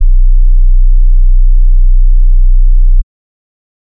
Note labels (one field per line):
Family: bass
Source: synthesizer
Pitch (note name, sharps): B0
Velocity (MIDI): 100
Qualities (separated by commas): dark